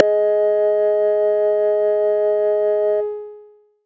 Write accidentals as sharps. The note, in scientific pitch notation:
G#3